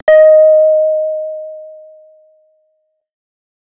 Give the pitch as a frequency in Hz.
622.3 Hz